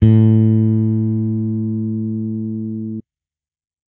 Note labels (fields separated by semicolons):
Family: bass; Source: electronic; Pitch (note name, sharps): A2; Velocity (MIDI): 75